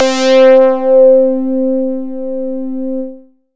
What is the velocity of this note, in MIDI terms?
75